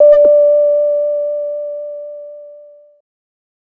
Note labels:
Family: bass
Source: synthesizer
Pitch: D5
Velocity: 75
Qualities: distorted

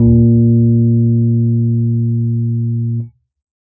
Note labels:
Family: keyboard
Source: electronic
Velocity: 50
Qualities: dark

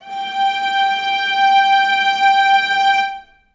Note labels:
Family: string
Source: acoustic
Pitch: G5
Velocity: 50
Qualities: reverb

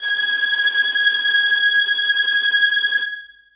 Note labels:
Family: string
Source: acoustic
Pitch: G#6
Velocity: 127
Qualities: bright, non-linear envelope, reverb

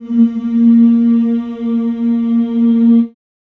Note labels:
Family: voice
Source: acoustic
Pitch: A#3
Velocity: 100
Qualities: dark, reverb

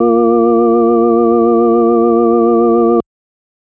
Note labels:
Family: organ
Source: electronic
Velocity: 127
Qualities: multiphonic

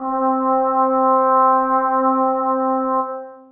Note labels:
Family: brass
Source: acoustic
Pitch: C4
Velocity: 50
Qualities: long release, reverb

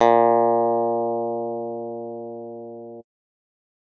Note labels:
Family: guitar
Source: electronic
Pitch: A#2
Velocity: 100

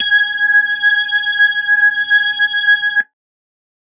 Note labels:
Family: organ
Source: electronic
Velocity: 25

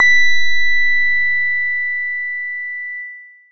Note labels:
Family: bass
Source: synthesizer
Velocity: 127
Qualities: distorted

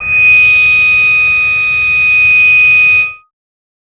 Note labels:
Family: bass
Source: synthesizer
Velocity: 75

